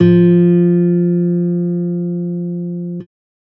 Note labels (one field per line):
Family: guitar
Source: electronic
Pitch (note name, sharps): F3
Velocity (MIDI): 100